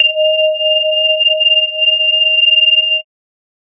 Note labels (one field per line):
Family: mallet percussion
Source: electronic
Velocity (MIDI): 50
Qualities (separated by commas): multiphonic, non-linear envelope